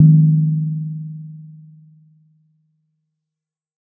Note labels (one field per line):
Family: mallet percussion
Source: acoustic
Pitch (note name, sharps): D#3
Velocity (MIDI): 75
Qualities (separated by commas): dark, reverb